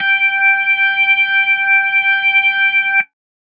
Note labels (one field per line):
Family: organ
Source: electronic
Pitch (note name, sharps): G5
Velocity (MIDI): 25